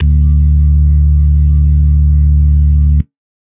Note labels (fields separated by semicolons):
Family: organ; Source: electronic; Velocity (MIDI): 75; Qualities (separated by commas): dark